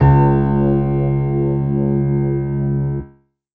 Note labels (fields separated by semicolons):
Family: keyboard; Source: electronic; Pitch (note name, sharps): C#2; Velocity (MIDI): 75; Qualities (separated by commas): reverb